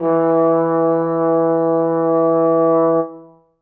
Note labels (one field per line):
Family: brass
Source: acoustic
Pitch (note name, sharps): E3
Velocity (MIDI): 50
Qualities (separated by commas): reverb